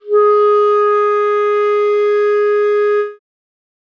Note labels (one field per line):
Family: reed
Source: acoustic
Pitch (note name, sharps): G#4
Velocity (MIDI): 50